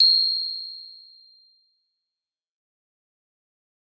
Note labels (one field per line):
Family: mallet percussion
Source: acoustic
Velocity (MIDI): 75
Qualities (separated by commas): bright, fast decay